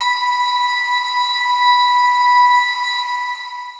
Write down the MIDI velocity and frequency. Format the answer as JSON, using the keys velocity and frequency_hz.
{"velocity": 25, "frequency_hz": 987.8}